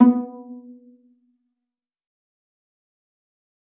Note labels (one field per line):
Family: string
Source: acoustic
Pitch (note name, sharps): B3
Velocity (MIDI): 100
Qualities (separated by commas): dark, fast decay, percussive, reverb